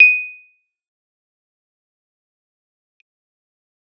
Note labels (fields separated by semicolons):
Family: keyboard; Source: electronic; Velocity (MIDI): 50; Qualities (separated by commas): bright, fast decay, percussive